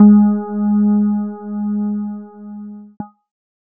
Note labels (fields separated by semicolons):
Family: keyboard; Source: electronic; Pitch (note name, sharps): G#3; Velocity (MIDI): 25; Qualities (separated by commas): dark, distorted